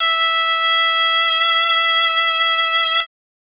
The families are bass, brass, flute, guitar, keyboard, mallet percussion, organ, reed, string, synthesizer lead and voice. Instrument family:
reed